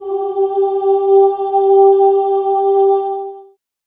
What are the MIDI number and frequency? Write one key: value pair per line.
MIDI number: 67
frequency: 392 Hz